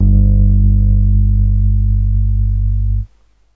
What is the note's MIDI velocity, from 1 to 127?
25